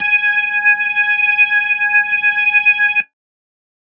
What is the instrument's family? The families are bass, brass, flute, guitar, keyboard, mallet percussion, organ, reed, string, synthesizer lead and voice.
organ